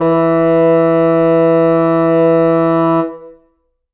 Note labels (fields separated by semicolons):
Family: reed; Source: acoustic; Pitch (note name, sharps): E3; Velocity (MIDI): 127; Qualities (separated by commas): reverb